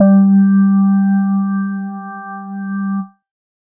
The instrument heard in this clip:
electronic organ